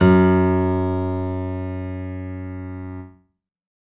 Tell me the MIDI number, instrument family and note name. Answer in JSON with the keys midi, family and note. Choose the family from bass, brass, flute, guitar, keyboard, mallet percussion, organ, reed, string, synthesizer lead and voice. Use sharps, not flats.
{"midi": 42, "family": "keyboard", "note": "F#2"}